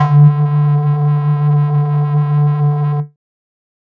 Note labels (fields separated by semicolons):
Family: flute; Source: synthesizer; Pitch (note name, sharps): D3; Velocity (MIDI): 127; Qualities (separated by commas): distorted